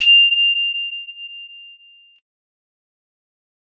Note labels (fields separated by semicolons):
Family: mallet percussion; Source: acoustic; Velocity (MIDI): 25; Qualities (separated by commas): bright, fast decay, non-linear envelope